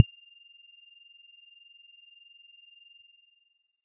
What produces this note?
electronic mallet percussion instrument